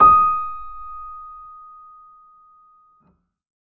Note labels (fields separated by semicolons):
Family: keyboard; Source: acoustic; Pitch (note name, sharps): D#6; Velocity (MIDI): 25; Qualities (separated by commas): reverb